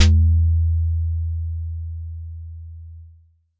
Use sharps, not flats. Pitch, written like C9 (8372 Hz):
E2 (82.41 Hz)